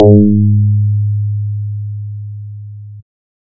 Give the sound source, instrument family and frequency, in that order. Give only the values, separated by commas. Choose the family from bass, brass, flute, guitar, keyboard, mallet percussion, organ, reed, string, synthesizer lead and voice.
synthesizer, bass, 103.8 Hz